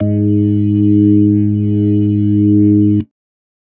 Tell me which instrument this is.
electronic organ